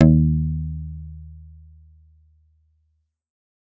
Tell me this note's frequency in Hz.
77.78 Hz